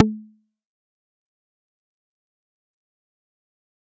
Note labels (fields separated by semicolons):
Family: bass; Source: synthesizer; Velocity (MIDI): 100; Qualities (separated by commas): fast decay, percussive